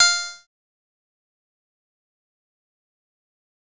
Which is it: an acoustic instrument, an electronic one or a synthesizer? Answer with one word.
synthesizer